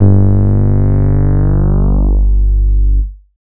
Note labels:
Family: bass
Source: synthesizer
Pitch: G1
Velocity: 25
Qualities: distorted

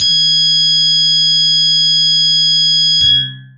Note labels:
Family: guitar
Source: electronic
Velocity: 127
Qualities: bright, distorted, long release

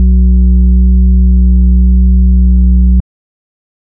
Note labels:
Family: organ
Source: electronic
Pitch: B1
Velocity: 75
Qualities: dark

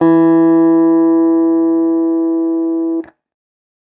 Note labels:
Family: guitar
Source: electronic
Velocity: 25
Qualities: distorted

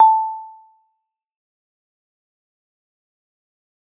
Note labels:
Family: mallet percussion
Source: acoustic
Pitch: A5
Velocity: 100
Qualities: fast decay, percussive

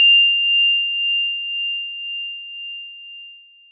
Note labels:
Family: mallet percussion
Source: acoustic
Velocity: 127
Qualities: bright, long release

